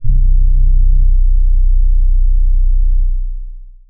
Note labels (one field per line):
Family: keyboard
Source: electronic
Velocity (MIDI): 50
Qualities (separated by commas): dark, long release